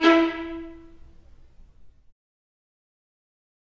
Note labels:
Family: string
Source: acoustic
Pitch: E4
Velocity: 50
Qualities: fast decay, reverb

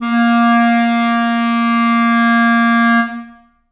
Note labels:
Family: reed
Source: acoustic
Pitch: A#3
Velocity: 127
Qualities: reverb

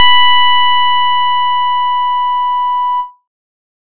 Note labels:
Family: keyboard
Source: electronic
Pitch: B5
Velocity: 127

